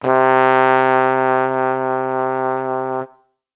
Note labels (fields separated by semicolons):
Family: brass; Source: acoustic; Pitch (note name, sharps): C3; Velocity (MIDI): 50